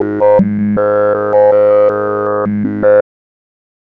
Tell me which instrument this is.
synthesizer bass